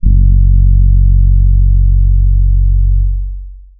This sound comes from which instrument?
electronic keyboard